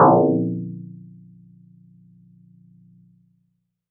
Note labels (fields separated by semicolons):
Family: mallet percussion; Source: acoustic; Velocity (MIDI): 100